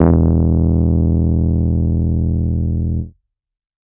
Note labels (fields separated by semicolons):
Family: keyboard; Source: electronic; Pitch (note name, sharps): E1; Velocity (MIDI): 127; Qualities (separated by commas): distorted